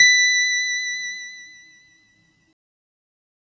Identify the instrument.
synthesizer keyboard